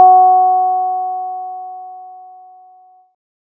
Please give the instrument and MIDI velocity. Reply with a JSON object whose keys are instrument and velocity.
{"instrument": "synthesizer bass", "velocity": 25}